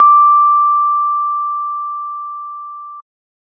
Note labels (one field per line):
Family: organ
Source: electronic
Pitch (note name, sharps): D6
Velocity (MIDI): 75